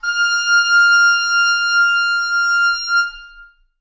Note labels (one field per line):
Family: reed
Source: acoustic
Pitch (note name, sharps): F6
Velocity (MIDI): 127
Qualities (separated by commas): long release, reverb